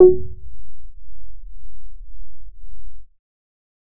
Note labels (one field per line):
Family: bass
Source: synthesizer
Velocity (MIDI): 25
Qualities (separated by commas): distorted